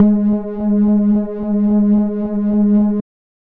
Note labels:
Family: bass; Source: synthesizer; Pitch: G#3; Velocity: 75; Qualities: dark

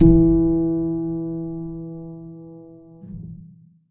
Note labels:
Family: keyboard; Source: acoustic; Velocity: 25; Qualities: dark, reverb

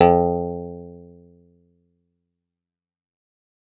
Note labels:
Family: guitar; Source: acoustic; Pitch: F2; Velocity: 25; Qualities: fast decay, reverb

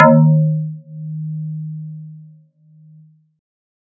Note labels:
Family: guitar; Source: synthesizer; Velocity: 127; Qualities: dark

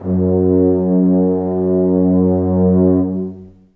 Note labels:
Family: brass; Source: acoustic; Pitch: F#2; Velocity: 50; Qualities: long release, reverb

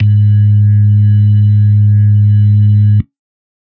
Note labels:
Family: organ; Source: electronic; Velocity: 50; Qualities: dark

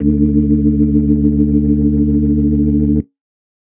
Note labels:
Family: organ; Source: electronic; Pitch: D2; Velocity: 75

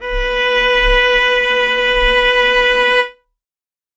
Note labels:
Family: string; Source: acoustic; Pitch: B4; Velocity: 25; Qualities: reverb

